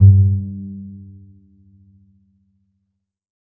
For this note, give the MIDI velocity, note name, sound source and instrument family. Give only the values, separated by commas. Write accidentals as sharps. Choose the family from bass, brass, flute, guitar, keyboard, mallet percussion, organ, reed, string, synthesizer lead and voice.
50, G2, acoustic, string